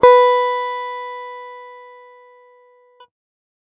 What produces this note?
electronic guitar